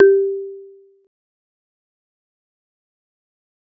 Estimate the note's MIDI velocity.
25